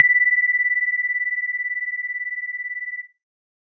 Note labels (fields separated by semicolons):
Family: synthesizer lead; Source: synthesizer; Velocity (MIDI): 25